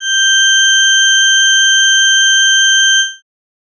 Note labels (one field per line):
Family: organ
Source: electronic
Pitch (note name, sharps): G6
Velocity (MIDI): 100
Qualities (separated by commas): bright